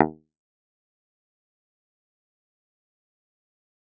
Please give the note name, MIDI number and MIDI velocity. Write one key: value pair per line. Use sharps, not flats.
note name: D#2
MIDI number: 39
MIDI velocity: 100